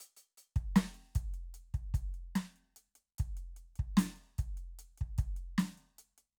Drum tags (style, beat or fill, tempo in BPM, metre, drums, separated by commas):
hip-hop, beat, 75 BPM, 4/4, closed hi-hat, snare, kick